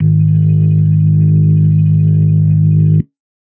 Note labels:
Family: organ; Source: electronic; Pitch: G#1; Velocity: 100; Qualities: distorted

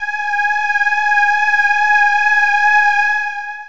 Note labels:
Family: voice; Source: synthesizer; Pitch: G#5; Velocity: 100; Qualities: distorted, long release

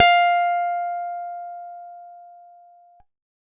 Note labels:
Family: guitar; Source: acoustic; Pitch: F5; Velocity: 127

